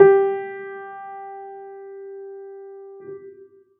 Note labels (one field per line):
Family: keyboard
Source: acoustic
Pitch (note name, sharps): G4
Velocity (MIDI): 25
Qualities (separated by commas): long release, reverb